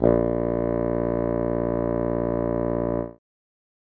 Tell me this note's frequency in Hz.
58.27 Hz